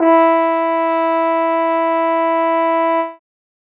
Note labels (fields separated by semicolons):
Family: brass; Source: acoustic; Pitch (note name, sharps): E4; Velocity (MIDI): 100